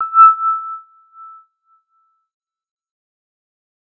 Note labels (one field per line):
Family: bass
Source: synthesizer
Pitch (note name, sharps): E6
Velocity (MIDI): 50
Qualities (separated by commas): fast decay